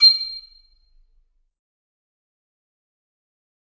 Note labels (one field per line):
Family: flute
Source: acoustic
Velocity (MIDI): 50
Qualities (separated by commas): bright, fast decay, percussive, reverb